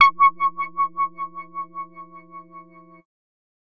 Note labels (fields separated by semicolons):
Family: bass; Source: synthesizer; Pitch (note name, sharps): C#6; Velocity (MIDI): 75; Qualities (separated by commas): distorted